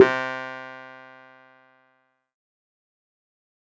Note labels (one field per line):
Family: keyboard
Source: electronic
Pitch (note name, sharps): C3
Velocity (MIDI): 50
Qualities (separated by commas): distorted, fast decay